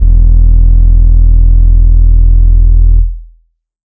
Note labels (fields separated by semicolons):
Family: organ; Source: electronic; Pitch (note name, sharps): E1; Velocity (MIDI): 100; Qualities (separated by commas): dark